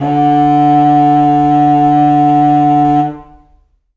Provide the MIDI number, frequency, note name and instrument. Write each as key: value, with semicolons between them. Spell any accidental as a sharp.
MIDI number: 50; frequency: 146.8 Hz; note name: D3; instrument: acoustic reed instrument